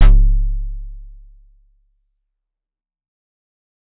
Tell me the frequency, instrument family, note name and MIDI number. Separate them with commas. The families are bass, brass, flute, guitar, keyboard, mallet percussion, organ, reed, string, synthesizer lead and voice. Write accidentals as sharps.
34.65 Hz, keyboard, C#1, 25